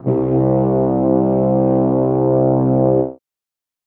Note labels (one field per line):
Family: brass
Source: acoustic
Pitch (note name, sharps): C2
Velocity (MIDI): 50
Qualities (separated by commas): reverb